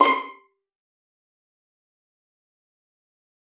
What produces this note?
acoustic string instrument